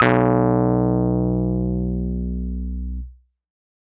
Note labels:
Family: keyboard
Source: electronic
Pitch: B1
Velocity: 127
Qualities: distorted

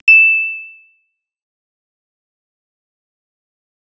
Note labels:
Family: bass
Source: synthesizer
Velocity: 127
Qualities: bright, distorted, fast decay

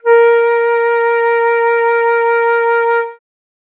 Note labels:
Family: flute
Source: acoustic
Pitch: A#4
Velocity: 100

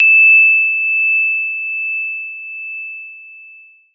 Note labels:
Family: keyboard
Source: electronic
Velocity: 127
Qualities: bright, long release

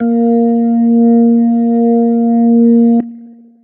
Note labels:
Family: organ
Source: electronic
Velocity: 100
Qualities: long release

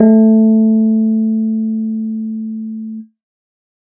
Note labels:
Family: keyboard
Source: electronic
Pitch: A3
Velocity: 50

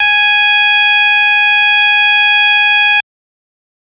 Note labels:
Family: organ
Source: electronic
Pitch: G#5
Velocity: 127

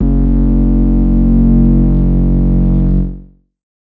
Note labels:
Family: synthesizer lead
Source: synthesizer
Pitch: F#1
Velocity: 127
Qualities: distorted, multiphonic, non-linear envelope

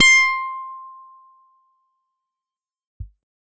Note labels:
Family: guitar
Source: electronic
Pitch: C6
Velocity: 127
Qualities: bright, distorted, fast decay

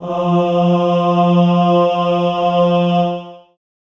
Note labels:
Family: voice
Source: acoustic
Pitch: F3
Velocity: 25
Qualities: reverb

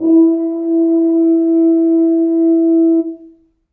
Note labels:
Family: brass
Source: acoustic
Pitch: E4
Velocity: 50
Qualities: reverb

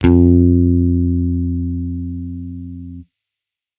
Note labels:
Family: bass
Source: electronic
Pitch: F2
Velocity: 75

